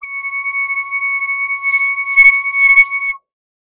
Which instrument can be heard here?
synthesizer bass